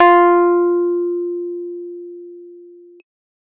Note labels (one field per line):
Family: keyboard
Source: electronic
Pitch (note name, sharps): F4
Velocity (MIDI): 100